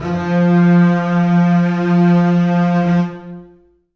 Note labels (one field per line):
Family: string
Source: acoustic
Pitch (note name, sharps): F3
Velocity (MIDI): 127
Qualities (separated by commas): long release, reverb